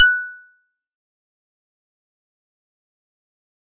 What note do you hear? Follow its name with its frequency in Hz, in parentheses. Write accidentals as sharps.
F#6 (1480 Hz)